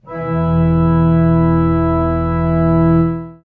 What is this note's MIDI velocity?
127